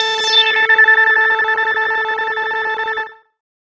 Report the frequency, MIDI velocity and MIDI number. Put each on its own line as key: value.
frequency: 440 Hz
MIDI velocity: 75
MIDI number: 69